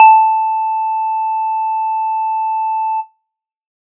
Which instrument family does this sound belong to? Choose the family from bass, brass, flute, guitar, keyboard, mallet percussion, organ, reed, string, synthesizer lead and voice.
bass